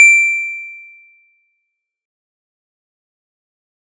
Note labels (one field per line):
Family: mallet percussion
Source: acoustic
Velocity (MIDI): 127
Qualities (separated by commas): fast decay